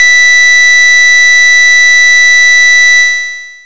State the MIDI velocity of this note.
50